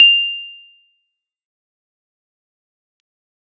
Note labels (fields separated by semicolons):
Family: keyboard; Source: electronic; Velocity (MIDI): 75; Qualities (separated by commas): bright, fast decay, percussive